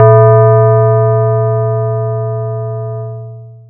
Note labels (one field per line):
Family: mallet percussion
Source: acoustic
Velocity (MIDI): 50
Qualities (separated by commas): distorted, long release